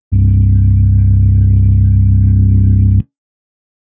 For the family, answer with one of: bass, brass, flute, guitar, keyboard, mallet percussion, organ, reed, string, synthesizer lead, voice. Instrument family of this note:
organ